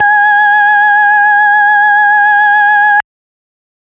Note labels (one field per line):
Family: organ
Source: electronic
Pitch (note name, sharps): G#5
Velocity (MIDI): 127